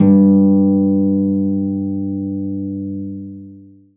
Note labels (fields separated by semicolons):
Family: string; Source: acoustic; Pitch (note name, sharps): G2; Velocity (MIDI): 25; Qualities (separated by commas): long release, reverb